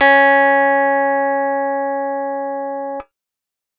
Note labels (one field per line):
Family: keyboard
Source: electronic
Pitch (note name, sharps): C#4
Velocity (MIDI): 25